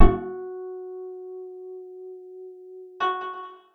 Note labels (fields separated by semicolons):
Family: guitar; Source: acoustic; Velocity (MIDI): 127; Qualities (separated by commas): percussive, reverb